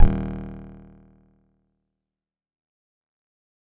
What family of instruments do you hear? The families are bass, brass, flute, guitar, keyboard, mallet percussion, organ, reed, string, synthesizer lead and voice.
guitar